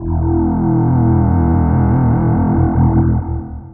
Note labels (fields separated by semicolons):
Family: voice; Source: synthesizer; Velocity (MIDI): 75; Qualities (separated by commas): distorted, long release